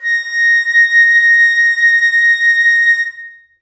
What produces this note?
acoustic flute